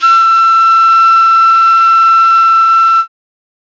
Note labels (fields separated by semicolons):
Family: flute; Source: acoustic; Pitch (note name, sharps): E6; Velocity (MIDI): 75